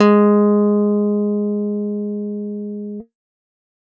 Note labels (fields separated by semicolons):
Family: guitar; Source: electronic; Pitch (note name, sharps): G#3; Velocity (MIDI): 75